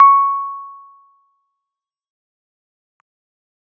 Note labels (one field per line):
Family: keyboard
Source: electronic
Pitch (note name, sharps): C#6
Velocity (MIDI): 50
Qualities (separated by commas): fast decay